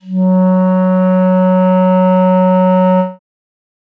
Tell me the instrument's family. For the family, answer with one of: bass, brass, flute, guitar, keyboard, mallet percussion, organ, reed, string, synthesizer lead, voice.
reed